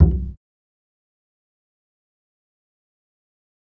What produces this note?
electronic bass